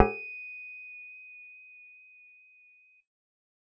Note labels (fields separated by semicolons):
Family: bass; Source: synthesizer; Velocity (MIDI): 25; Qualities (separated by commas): reverb